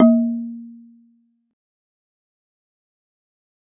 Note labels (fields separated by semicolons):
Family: mallet percussion; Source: acoustic; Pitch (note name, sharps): A#3; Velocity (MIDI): 50; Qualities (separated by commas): fast decay